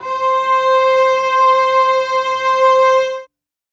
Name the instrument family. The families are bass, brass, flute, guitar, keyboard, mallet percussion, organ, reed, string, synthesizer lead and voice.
string